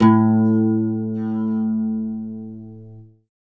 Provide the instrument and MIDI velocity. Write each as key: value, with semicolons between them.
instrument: acoustic guitar; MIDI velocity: 100